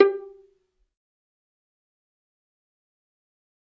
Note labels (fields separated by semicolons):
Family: string; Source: acoustic; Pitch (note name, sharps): G4; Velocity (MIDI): 50; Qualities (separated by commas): fast decay, percussive, reverb